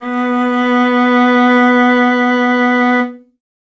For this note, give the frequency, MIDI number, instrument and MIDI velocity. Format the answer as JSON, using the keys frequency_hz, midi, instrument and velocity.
{"frequency_hz": 246.9, "midi": 59, "instrument": "acoustic string instrument", "velocity": 25}